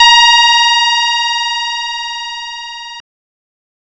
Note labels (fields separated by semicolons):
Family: guitar; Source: synthesizer; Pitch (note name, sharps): A#5; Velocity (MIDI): 75; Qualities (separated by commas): bright, distorted